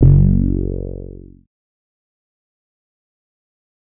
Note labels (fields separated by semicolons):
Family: bass; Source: synthesizer; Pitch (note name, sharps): F#1; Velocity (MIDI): 50; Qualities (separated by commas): distorted, fast decay